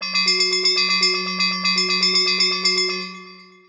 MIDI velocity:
100